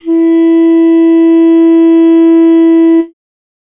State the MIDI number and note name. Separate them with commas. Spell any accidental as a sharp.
64, E4